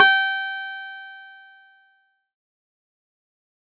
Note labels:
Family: keyboard; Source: electronic; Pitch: G5; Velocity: 100; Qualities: distorted, fast decay

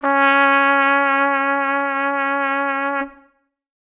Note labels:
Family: brass; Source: acoustic; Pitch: C#4; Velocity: 75

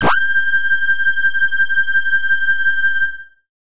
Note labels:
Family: bass; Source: synthesizer; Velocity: 75

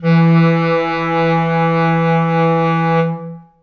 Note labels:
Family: reed; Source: acoustic; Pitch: E3; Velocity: 75; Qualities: long release, reverb

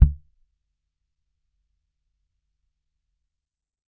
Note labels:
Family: bass; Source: electronic; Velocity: 25; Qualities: percussive

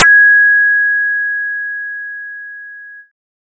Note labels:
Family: bass; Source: synthesizer; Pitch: G#6; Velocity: 75

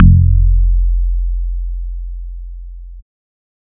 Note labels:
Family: bass; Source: synthesizer; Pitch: F1; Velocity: 127

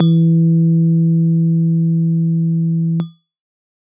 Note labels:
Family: keyboard; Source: electronic; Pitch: E3; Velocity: 50

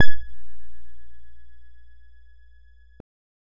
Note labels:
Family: bass; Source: synthesizer; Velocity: 25

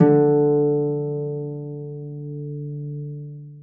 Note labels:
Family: string; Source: acoustic; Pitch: D3; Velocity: 100; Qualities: long release, reverb

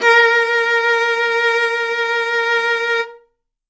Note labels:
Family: string; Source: acoustic; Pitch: A#4; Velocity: 127; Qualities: reverb

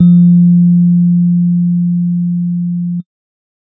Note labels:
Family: keyboard; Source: electronic; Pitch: F3; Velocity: 50; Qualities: dark

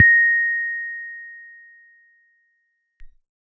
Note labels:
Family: keyboard; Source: electronic; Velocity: 25

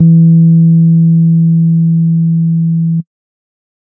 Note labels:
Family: keyboard; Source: electronic; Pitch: E3; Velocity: 25; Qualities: dark

